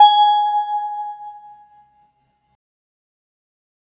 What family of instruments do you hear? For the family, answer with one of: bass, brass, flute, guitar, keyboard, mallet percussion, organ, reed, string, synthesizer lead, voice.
organ